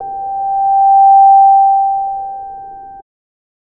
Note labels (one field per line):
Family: bass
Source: synthesizer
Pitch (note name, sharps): G5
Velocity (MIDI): 75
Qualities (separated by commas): distorted